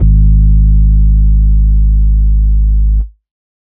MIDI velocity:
25